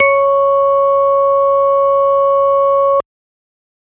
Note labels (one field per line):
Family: organ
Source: electronic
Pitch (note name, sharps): C#5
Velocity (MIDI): 127